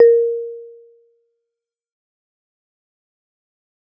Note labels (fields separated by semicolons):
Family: mallet percussion; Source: acoustic; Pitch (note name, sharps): A#4; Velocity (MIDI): 75; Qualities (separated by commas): fast decay, percussive